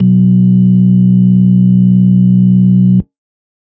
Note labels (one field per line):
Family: organ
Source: electronic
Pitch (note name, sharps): B1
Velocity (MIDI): 75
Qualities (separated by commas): dark